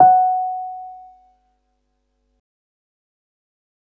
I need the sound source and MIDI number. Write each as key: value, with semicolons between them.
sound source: electronic; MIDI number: 78